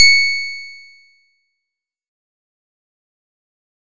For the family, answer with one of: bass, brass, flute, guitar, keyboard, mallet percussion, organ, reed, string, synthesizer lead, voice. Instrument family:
guitar